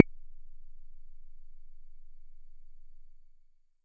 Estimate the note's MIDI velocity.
75